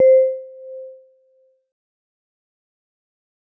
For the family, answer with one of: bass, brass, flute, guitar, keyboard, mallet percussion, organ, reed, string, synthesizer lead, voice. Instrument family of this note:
mallet percussion